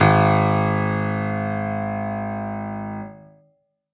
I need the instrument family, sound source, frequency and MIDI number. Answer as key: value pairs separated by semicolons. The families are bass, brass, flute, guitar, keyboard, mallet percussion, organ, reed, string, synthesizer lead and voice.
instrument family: keyboard; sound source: acoustic; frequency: 51.91 Hz; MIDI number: 32